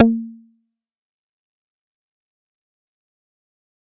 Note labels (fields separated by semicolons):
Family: bass; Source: synthesizer; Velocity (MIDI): 75; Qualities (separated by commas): distorted, fast decay, percussive